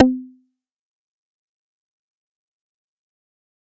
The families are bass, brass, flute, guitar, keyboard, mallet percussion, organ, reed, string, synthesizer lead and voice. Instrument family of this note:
bass